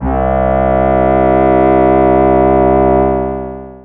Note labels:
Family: voice; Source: synthesizer; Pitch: C2; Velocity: 127; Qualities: distorted, long release

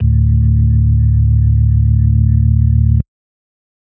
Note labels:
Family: organ; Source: electronic; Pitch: D1; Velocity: 127; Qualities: dark

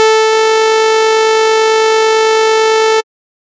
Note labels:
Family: bass; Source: synthesizer; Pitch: A4; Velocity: 127; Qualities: bright, distorted

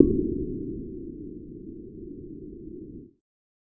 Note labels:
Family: bass; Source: synthesizer; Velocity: 75

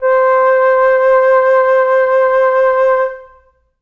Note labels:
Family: flute; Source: acoustic; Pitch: C5; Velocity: 100; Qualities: reverb

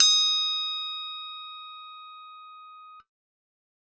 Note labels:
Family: keyboard; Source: electronic; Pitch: D#6; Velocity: 100

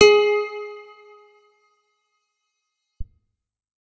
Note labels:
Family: guitar; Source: electronic; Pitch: G#4; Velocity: 75; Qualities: bright, reverb

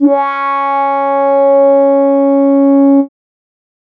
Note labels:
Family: keyboard; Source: synthesizer; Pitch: C#4; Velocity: 75

